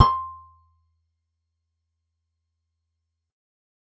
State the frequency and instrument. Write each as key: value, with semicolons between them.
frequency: 1047 Hz; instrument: acoustic guitar